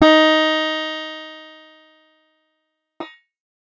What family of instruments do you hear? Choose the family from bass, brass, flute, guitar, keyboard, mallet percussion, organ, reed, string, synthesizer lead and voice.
guitar